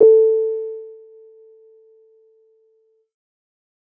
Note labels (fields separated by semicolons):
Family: keyboard; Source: electronic; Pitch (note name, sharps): A4; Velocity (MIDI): 100; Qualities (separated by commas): dark